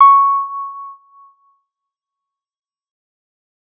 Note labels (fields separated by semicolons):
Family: bass; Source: synthesizer; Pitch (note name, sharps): C#6; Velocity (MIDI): 50; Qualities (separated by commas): fast decay